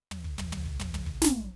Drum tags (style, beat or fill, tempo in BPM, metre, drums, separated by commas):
punk, fill, 144 BPM, 4/4, snare, high tom, floor tom, kick